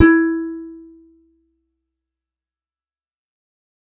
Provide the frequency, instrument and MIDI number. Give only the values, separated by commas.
329.6 Hz, acoustic guitar, 64